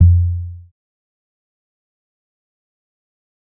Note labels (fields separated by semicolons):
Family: bass; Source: synthesizer; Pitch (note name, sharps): F2; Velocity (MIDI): 75; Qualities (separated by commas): dark, fast decay, percussive